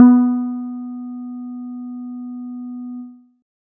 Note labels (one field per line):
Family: guitar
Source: synthesizer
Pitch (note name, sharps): B3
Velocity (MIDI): 50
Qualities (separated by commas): dark